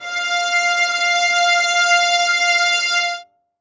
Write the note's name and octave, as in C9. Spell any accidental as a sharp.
F5